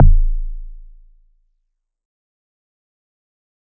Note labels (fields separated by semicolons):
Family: mallet percussion; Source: acoustic; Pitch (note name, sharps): A0; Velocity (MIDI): 75; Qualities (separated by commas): fast decay